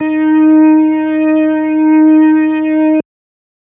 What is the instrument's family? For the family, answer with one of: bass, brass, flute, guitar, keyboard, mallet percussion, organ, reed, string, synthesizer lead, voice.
organ